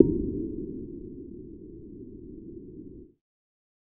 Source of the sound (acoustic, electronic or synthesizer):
synthesizer